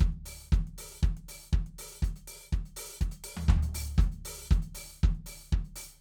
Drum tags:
disco
beat
120 BPM
4/4
closed hi-hat, open hi-hat, hi-hat pedal, floor tom, kick

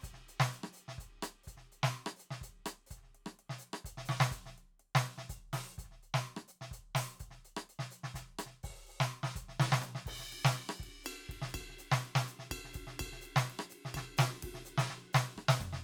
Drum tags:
Latin
beat
125 BPM
3/4
crash, ride, ride bell, closed hi-hat, open hi-hat, hi-hat pedal, snare, cross-stick, high tom, mid tom, kick

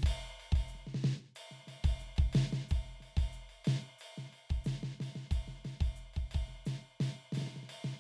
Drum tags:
folk rock
beat
90 BPM
4/4
ride, hi-hat pedal, snare, kick

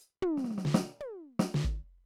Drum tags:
jazz-funk
fill
116 BPM
4/4
closed hi-hat, hi-hat pedal, snare, high tom, floor tom, kick

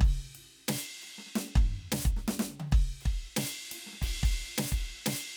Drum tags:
rock
beat
90 BPM
4/4
crash, ride, snare, high tom, mid tom, kick

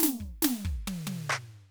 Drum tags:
half-time rock
fill
140 BPM
4/4
percussion, snare, high tom, kick

